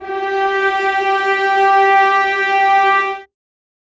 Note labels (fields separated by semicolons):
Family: string; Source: acoustic; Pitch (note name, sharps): G4; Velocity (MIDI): 25; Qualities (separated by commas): reverb